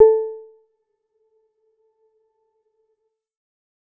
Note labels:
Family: keyboard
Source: electronic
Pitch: A4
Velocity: 50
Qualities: dark, percussive, reverb

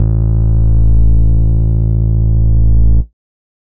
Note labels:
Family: bass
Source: synthesizer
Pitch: A1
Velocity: 127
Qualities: distorted

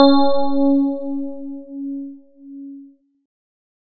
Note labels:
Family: keyboard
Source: electronic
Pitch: C#4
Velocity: 127

